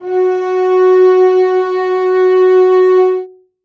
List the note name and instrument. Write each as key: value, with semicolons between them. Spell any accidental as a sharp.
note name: F#4; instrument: acoustic string instrument